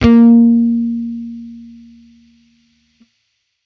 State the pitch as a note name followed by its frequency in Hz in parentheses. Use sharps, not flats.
A#3 (233.1 Hz)